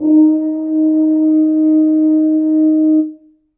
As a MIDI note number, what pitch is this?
63